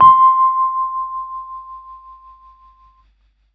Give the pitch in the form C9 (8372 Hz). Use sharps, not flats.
C6 (1047 Hz)